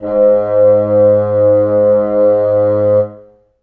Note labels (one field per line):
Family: reed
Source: acoustic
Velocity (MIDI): 25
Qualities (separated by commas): reverb